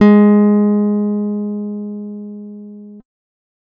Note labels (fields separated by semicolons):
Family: guitar; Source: acoustic; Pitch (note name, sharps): G#3; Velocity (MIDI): 50